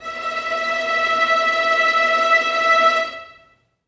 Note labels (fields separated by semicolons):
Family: string; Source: acoustic; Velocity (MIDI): 25; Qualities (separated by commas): non-linear envelope, reverb